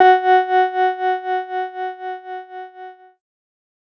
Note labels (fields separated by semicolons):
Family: keyboard; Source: electronic; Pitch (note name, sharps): F#4; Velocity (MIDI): 75